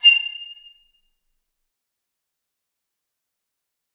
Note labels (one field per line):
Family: reed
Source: acoustic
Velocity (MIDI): 25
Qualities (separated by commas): bright, fast decay, percussive, reverb